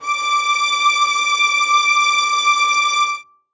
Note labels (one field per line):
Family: string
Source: acoustic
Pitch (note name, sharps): D6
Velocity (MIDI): 100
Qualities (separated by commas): reverb